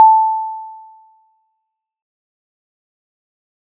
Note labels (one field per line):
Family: mallet percussion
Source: acoustic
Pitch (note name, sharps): A5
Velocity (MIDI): 100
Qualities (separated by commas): fast decay